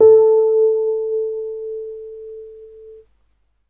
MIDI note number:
69